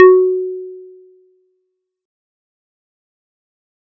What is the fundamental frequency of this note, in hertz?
370 Hz